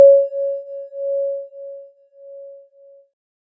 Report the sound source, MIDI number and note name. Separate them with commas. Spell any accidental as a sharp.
synthesizer, 73, C#5